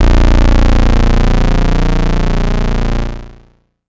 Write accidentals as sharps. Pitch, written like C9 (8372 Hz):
A#0 (29.14 Hz)